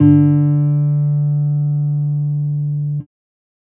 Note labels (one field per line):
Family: guitar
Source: electronic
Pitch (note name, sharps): D3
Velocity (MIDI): 25